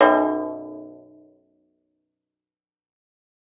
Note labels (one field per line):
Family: guitar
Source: acoustic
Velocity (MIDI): 25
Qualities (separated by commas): fast decay